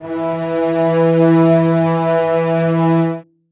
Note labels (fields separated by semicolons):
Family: string; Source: acoustic; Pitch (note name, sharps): E3; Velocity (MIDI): 50; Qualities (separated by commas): reverb